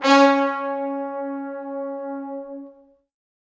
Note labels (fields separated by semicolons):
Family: brass; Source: acoustic; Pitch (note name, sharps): C#4; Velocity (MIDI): 100; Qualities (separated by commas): bright, reverb